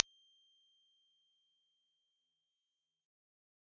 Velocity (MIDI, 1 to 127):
100